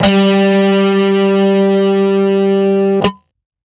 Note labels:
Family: guitar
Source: electronic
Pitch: G3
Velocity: 25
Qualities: distorted

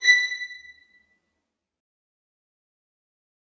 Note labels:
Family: string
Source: acoustic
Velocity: 75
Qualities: bright, fast decay, reverb

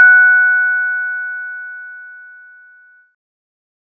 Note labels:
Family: bass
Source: synthesizer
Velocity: 25

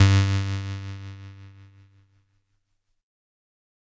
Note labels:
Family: keyboard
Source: electronic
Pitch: G2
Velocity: 75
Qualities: bright, distorted

